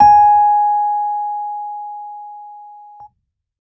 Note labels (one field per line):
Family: keyboard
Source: electronic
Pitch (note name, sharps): G#5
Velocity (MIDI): 75